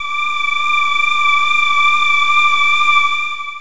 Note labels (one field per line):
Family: voice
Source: synthesizer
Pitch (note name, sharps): D6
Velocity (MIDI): 50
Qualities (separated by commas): distorted, long release